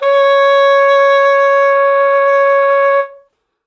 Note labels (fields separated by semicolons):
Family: reed; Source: acoustic; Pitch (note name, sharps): C#5; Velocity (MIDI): 75; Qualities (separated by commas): reverb